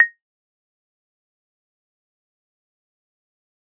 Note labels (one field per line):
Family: mallet percussion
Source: acoustic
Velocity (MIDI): 75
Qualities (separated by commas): dark, fast decay, percussive, reverb